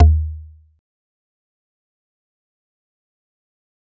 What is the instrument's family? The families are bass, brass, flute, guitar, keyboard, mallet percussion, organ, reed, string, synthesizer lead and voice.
mallet percussion